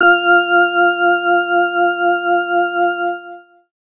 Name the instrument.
electronic organ